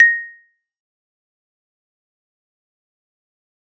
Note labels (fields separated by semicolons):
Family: keyboard; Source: electronic; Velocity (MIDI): 50; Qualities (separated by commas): fast decay, percussive